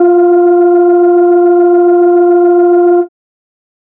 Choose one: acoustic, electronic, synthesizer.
electronic